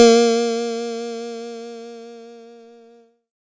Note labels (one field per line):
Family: keyboard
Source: electronic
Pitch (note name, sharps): A#3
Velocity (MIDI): 127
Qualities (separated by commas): bright